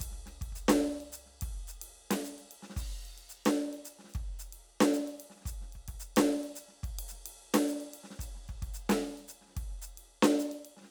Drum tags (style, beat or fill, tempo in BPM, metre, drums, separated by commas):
prog rock, beat, 110 BPM, 5/4, crash, ride, hi-hat pedal, snare, kick